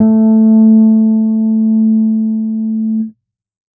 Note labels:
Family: keyboard; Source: electronic; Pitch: A3; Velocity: 50; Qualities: dark

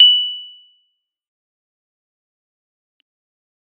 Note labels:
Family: keyboard; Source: electronic; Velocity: 25; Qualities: bright, fast decay, percussive

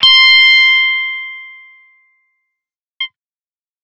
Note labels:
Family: guitar; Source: electronic; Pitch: C6; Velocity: 100; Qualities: bright, distorted, fast decay

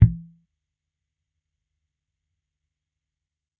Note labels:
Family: bass; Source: electronic; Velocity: 25; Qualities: fast decay, percussive

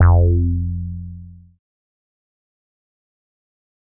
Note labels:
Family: bass; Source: synthesizer; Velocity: 25; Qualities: distorted, fast decay

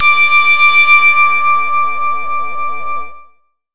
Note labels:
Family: bass; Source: synthesizer; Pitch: D6; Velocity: 100; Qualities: bright, distorted

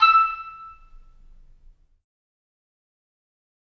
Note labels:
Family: reed; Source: acoustic; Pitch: E6; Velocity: 50; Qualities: fast decay, percussive, reverb

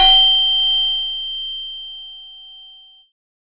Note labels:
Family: keyboard; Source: electronic; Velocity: 127; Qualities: bright, distorted

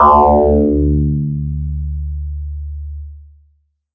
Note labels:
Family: bass; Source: synthesizer; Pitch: D2; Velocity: 127; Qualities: distorted

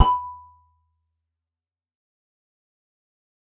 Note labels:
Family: guitar; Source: acoustic; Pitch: B5; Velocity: 127; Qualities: fast decay, percussive

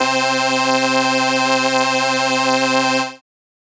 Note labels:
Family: keyboard; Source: synthesizer; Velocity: 25; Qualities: bright

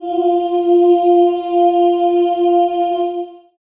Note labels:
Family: voice; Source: acoustic; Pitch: F4; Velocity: 25; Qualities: reverb

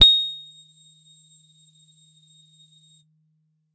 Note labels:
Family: guitar; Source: electronic; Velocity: 127; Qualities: bright, percussive

